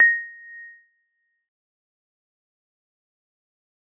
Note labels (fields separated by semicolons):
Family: mallet percussion; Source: acoustic; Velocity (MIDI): 50; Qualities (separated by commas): fast decay, non-linear envelope, percussive